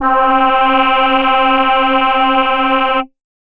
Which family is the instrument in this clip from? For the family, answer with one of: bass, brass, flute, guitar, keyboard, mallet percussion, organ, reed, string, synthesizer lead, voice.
voice